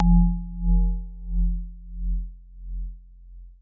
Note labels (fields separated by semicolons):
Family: mallet percussion; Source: acoustic; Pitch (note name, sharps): F1; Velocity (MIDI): 100; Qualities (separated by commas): dark, long release, non-linear envelope